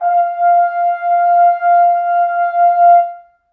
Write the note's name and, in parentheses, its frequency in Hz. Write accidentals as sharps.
F5 (698.5 Hz)